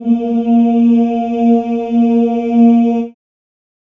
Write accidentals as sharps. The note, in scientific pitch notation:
A#3